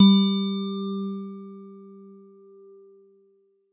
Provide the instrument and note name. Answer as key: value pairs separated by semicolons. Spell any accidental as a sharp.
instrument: acoustic mallet percussion instrument; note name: G3